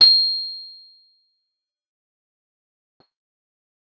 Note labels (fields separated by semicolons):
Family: guitar; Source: acoustic; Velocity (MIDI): 25; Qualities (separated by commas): bright, distorted, fast decay